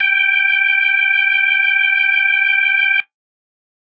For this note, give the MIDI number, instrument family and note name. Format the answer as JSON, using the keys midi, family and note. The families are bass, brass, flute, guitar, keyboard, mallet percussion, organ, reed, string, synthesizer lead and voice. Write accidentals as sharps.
{"midi": 79, "family": "organ", "note": "G5"}